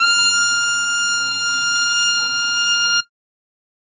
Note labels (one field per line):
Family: string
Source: acoustic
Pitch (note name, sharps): F6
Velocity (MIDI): 75